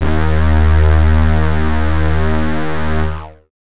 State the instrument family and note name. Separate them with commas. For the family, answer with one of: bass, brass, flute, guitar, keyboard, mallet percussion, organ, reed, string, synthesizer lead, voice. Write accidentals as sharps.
bass, D#2